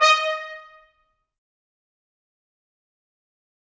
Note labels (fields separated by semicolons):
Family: brass; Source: acoustic; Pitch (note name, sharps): D#5; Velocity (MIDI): 127; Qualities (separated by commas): bright, fast decay, percussive, reverb